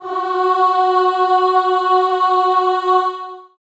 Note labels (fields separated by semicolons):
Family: voice; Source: acoustic; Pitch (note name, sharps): F#4; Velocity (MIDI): 75; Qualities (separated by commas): long release, reverb